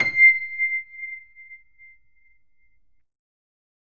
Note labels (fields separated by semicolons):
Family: keyboard; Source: electronic; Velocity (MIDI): 100; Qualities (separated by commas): reverb